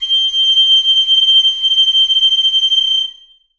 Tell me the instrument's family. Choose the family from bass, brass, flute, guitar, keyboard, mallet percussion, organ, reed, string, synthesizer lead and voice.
flute